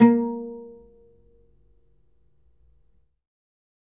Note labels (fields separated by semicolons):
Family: guitar; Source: acoustic; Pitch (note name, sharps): A#3; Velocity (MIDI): 75; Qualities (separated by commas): percussive, reverb